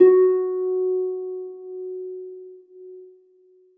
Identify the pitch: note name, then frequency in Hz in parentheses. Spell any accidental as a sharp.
F#4 (370 Hz)